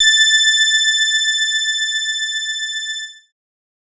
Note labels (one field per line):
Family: bass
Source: synthesizer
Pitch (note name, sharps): A6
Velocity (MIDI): 100